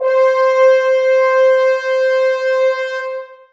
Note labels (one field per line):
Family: brass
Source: acoustic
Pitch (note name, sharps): C5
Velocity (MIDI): 127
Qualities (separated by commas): reverb